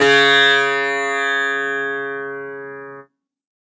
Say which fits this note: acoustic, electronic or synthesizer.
acoustic